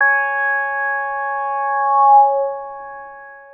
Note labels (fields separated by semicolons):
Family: synthesizer lead; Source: synthesizer; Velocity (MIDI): 75; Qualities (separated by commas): long release